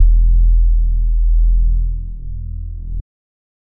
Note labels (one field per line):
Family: bass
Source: synthesizer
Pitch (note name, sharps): E1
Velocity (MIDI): 25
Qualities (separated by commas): dark